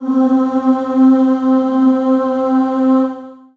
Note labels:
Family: voice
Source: acoustic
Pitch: C4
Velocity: 50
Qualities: long release, reverb

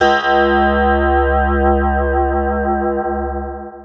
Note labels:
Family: guitar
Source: electronic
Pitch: C#2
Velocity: 127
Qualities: long release, multiphonic, non-linear envelope

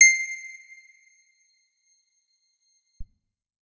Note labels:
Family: guitar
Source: electronic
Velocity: 127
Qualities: bright, percussive, reverb

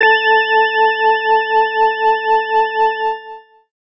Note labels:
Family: organ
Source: electronic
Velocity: 127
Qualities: distorted

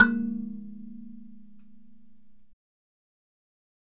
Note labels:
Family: mallet percussion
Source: acoustic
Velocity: 100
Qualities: fast decay, reverb

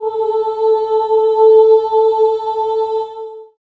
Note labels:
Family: voice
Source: acoustic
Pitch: A4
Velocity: 25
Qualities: long release, reverb

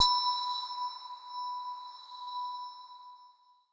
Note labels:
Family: mallet percussion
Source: electronic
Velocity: 127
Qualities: bright, non-linear envelope

